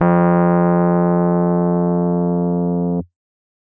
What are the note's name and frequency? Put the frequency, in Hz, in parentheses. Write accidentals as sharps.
F2 (87.31 Hz)